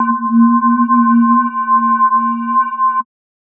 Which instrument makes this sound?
electronic mallet percussion instrument